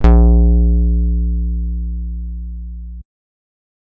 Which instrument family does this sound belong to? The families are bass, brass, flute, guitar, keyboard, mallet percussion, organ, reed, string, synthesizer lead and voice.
guitar